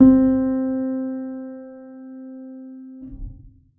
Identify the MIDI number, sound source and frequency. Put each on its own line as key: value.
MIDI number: 60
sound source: acoustic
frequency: 261.6 Hz